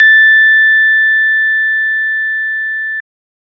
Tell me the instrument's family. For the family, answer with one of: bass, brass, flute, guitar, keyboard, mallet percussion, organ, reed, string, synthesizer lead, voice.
organ